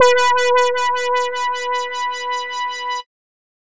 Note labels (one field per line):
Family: bass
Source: synthesizer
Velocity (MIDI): 127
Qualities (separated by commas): bright, distorted